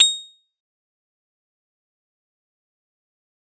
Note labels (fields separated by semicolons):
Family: mallet percussion; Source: acoustic; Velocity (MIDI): 75; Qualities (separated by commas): bright, fast decay, percussive